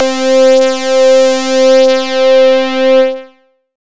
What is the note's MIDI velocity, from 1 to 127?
127